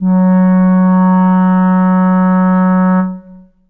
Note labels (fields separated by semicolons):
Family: reed; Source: acoustic; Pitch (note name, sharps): F#3; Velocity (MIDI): 25; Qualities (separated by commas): dark, long release, reverb